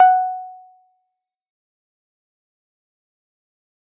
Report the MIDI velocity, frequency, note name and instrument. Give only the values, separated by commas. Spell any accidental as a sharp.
25, 740 Hz, F#5, electronic keyboard